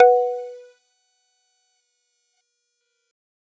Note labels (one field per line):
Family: mallet percussion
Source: acoustic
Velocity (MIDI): 50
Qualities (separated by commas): multiphonic, percussive